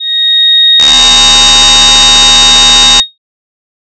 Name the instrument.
synthesizer voice